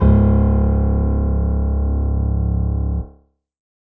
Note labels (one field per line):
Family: keyboard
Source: electronic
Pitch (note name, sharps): C#1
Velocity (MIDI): 50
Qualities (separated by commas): reverb